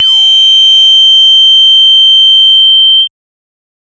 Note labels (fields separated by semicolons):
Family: bass; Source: synthesizer; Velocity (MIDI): 50; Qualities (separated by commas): bright, distorted, multiphonic